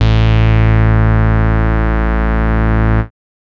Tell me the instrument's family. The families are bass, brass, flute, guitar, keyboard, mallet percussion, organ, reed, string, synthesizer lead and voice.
bass